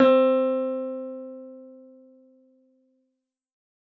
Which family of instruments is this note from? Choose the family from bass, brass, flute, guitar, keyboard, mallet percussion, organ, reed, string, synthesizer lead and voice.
guitar